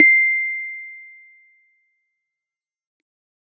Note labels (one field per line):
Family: keyboard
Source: electronic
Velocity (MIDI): 50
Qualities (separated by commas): fast decay